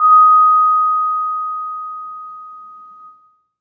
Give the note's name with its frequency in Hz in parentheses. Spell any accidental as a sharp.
D#6 (1245 Hz)